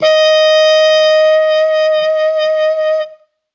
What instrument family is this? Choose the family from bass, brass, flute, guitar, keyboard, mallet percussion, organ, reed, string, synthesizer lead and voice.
brass